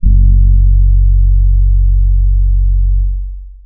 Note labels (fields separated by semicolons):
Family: keyboard; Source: electronic; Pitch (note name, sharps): F#1; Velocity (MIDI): 75; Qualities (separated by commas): dark, long release